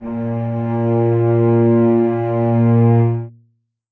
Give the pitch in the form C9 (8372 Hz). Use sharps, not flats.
A#2 (116.5 Hz)